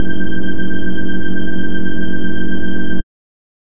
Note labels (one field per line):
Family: bass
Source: synthesizer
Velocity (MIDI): 50